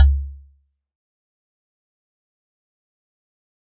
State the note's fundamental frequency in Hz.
69.3 Hz